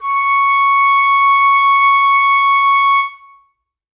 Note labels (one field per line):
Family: reed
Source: acoustic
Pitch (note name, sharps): C#6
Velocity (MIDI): 50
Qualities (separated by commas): reverb